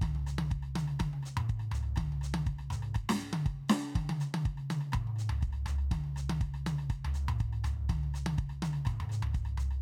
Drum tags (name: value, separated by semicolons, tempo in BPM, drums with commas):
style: Latin; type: beat; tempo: 122 BPM; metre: 4/4; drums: hi-hat pedal, snare, cross-stick, high tom, mid tom, floor tom, kick